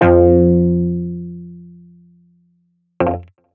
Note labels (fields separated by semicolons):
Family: guitar; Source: electronic; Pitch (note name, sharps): F2; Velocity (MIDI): 25; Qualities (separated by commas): distorted